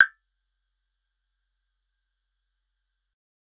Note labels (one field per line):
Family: bass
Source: synthesizer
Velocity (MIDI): 75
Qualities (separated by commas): percussive